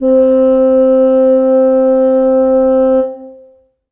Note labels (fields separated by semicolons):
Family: reed; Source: acoustic; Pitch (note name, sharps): C4; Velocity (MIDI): 25; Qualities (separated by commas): long release, reverb